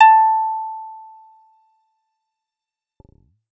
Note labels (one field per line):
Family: bass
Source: synthesizer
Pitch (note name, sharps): A5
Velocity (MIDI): 75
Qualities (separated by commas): fast decay